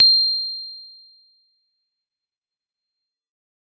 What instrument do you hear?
electronic keyboard